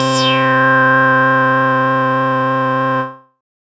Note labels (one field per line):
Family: bass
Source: synthesizer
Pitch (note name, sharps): C3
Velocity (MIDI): 100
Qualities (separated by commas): bright, distorted, non-linear envelope